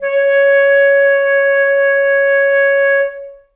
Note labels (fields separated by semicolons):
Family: reed; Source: acoustic; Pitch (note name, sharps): C#5; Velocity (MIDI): 75; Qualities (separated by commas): reverb